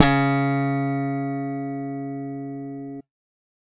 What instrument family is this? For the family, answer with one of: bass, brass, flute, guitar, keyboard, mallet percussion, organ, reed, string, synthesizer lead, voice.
bass